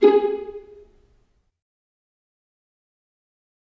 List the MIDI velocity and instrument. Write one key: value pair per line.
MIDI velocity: 50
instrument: acoustic string instrument